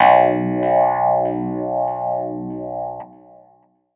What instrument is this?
electronic keyboard